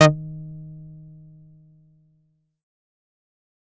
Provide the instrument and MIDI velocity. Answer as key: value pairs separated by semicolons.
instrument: synthesizer bass; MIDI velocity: 100